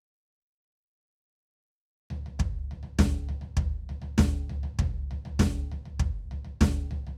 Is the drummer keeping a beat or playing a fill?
beat